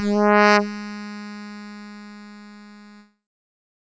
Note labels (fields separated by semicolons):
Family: keyboard; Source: synthesizer; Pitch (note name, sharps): G#3; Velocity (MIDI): 50; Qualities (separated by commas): bright, distorted